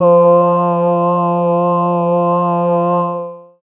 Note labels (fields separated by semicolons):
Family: voice; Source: synthesizer; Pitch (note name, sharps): F3; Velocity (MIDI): 75; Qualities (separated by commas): long release